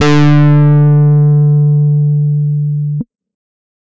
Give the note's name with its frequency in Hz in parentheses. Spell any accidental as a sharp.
D3 (146.8 Hz)